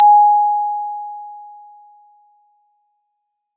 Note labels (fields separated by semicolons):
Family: mallet percussion; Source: acoustic; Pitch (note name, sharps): G#5; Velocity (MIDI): 127